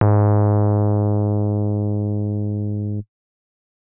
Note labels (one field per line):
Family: keyboard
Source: electronic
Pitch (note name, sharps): G#2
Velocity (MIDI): 127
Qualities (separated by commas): distorted